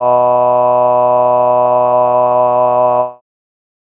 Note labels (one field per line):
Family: voice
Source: synthesizer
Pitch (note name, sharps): B2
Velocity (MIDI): 75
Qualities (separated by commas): bright